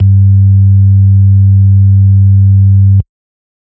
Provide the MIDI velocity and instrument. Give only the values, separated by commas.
100, electronic organ